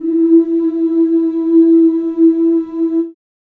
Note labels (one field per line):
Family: voice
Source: acoustic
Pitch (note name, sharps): E4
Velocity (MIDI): 127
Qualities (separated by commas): dark, reverb